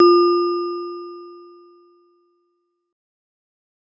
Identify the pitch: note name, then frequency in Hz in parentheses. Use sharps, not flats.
F4 (349.2 Hz)